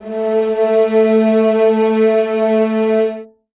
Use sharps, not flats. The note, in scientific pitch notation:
A3